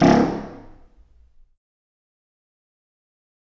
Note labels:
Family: reed; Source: acoustic; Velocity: 127; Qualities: fast decay, percussive, reverb

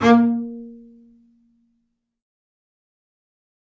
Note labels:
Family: string; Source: acoustic; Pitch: A#3; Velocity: 127; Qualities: fast decay, reverb

